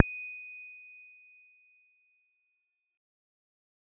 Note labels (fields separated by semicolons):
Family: guitar; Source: electronic; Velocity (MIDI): 75; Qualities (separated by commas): bright, fast decay, reverb